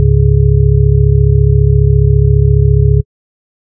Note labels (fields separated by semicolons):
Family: organ; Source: electronic; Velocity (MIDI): 127; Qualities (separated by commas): dark